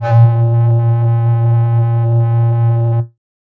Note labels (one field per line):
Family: flute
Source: synthesizer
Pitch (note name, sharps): A#2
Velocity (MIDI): 75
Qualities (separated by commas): distorted